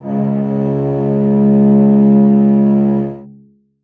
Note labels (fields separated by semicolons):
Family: string; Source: acoustic; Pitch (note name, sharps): C#2; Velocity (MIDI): 25; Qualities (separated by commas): long release, reverb